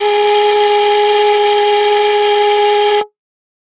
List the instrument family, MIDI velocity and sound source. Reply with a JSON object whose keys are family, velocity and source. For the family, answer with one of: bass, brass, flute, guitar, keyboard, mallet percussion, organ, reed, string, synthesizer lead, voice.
{"family": "flute", "velocity": 25, "source": "acoustic"}